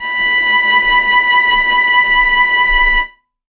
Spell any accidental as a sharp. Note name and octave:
B5